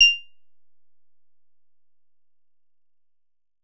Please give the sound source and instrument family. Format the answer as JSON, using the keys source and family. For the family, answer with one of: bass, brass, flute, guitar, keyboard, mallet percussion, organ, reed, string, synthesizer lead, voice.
{"source": "synthesizer", "family": "guitar"}